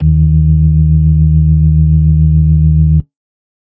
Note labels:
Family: organ; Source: electronic; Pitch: D#2; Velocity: 25; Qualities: dark

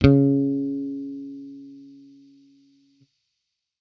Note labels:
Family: bass; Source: electronic; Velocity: 25; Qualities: distorted

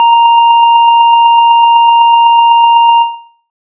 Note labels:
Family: bass; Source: synthesizer; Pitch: A#5; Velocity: 25

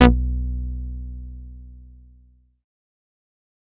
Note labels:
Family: bass; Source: synthesizer; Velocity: 75; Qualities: distorted, fast decay

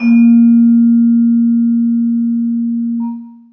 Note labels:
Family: mallet percussion; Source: acoustic; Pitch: A#3; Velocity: 50; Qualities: long release, reverb

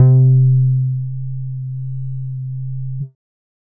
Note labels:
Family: bass; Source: synthesizer; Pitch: C3; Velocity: 50

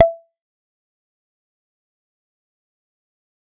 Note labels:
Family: bass; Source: synthesizer; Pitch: E5; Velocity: 75; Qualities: fast decay, percussive

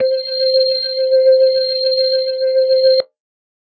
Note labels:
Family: organ; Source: electronic; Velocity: 127

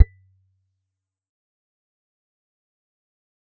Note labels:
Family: guitar; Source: acoustic; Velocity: 127; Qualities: fast decay, percussive

